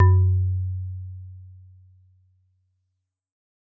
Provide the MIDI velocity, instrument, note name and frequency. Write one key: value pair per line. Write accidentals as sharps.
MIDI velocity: 127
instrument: acoustic mallet percussion instrument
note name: F#2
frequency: 92.5 Hz